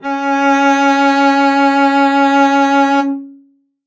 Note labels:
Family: string; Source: acoustic; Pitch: C#4; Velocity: 127; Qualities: bright, reverb

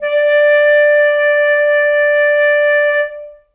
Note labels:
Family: reed; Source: acoustic; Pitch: D5; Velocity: 75; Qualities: reverb

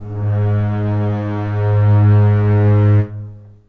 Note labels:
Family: string; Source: acoustic; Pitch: G#2; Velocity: 50; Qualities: long release, reverb

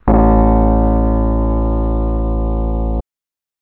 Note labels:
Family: keyboard; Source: electronic; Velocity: 127; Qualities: bright

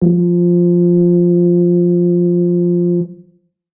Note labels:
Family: brass; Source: acoustic; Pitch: F3; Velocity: 25; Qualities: dark

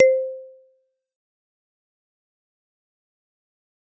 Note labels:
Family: mallet percussion; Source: acoustic; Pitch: C5; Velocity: 75; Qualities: fast decay, percussive

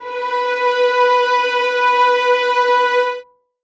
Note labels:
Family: string; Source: acoustic; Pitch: B4; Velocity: 50; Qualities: reverb

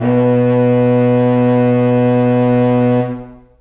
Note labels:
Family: reed; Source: acoustic; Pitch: B2; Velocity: 75; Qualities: distorted, long release, reverb

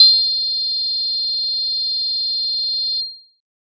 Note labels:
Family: keyboard; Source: electronic; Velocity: 100; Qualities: bright

